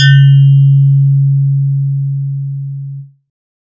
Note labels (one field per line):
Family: synthesizer lead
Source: synthesizer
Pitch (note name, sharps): C#3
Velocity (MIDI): 127